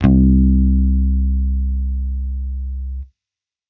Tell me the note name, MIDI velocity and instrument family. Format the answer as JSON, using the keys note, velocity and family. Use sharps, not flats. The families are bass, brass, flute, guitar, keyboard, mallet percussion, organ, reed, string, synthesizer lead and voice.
{"note": "C2", "velocity": 127, "family": "bass"}